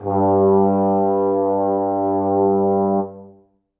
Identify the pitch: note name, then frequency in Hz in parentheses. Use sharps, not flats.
G2 (98 Hz)